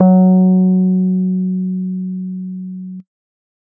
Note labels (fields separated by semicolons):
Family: keyboard; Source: electronic; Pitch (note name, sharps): F#3; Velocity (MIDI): 25